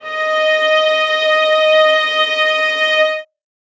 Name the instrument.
acoustic string instrument